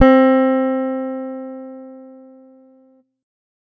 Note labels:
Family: guitar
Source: electronic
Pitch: C4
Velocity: 25

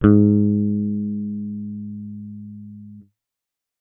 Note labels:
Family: bass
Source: electronic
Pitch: G#2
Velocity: 100

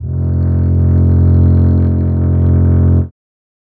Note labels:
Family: string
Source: acoustic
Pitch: F1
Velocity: 75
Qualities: reverb

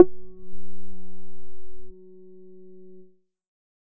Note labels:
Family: bass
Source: synthesizer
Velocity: 25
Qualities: distorted

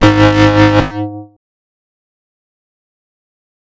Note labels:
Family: bass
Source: synthesizer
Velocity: 25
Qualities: distorted, fast decay, multiphonic

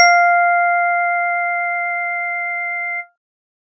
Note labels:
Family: organ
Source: electronic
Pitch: F5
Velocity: 50

